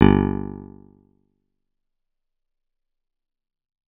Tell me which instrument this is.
acoustic guitar